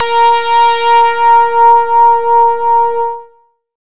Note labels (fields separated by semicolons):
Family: bass; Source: synthesizer; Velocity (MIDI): 100; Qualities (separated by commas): bright, distorted